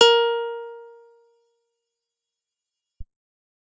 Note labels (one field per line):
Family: guitar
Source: acoustic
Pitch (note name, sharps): A#4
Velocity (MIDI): 127